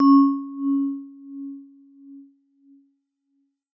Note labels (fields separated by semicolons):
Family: mallet percussion; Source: acoustic; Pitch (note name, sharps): C#4; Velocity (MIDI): 75; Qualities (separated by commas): non-linear envelope